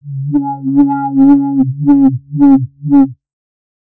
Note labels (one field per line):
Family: bass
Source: synthesizer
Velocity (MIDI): 25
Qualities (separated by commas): distorted, non-linear envelope